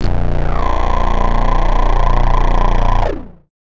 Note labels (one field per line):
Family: bass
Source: synthesizer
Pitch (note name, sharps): A#0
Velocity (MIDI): 50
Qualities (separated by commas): distorted